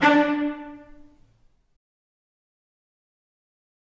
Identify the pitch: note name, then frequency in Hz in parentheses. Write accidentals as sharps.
D4 (293.7 Hz)